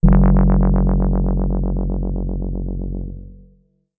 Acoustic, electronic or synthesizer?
electronic